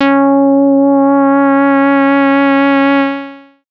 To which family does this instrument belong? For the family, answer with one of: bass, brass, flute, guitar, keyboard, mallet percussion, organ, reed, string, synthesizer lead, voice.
bass